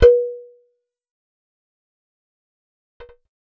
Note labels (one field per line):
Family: bass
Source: synthesizer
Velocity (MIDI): 50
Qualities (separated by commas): fast decay, percussive